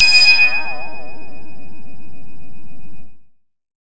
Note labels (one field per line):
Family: bass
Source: synthesizer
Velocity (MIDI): 75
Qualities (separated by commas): bright, distorted